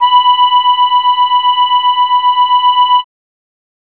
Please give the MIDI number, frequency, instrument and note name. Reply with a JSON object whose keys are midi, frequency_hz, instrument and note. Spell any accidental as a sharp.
{"midi": 83, "frequency_hz": 987.8, "instrument": "acoustic keyboard", "note": "B5"}